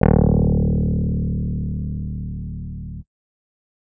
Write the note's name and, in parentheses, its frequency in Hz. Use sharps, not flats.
D1 (36.71 Hz)